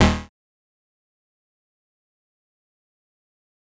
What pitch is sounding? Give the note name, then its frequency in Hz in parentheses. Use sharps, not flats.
D#1 (38.89 Hz)